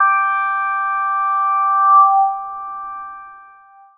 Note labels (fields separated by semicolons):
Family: synthesizer lead; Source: synthesizer; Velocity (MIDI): 100; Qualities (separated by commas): long release